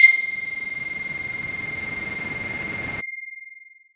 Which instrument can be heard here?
synthesizer voice